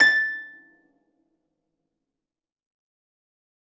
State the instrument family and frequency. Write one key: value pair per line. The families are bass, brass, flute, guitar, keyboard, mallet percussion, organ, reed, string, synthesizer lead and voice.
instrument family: string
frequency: 1760 Hz